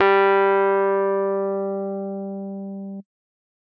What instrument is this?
electronic keyboard